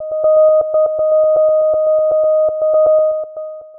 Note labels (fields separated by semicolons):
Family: synthesizer lead; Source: synthesizer; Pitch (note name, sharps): D#5; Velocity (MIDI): 127; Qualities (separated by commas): dark, long release, tempo-synced